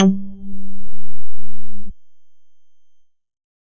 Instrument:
synthesizer bass